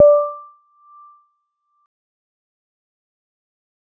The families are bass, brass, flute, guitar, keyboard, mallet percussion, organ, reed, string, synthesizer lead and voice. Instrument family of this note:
mallet percussion